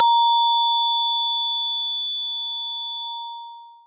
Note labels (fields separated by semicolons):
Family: mallet percussion; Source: acoustic; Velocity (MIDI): 100; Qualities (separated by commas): bright, distorted, long release